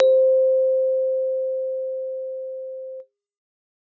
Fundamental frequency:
523.3 Hz